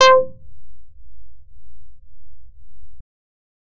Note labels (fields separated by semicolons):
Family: bass; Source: synthesizer; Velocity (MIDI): 127; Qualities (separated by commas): distorted